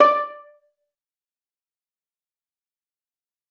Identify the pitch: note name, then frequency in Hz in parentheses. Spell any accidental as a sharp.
D5 (587.3 Hz)